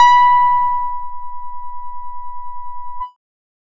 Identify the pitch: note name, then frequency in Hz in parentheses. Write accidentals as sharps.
B5 (987.8 Hz)